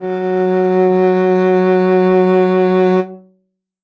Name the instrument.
acoustic string instrument